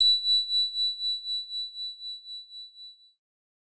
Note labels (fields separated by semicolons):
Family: keyboard; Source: electronic; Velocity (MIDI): 25; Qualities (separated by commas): bright